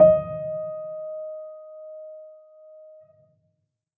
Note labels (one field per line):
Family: keyboard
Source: acoustic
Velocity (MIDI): 50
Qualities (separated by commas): dark, reverb